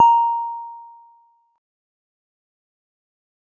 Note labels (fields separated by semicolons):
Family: guitar; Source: synthesizer; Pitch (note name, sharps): A#5; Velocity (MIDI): 50; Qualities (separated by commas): dark, fast decay